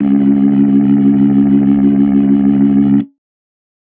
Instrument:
electronic organ